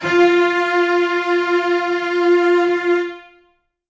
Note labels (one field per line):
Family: string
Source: acoustic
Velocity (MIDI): 127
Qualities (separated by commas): reverb